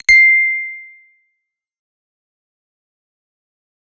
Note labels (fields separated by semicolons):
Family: bass; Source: synthesizer; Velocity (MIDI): 25; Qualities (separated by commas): distorted, fast decay